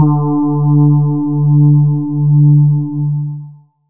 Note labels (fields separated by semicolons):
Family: voice; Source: synthesizer; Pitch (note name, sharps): D3; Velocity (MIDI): 100; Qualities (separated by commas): dark, long release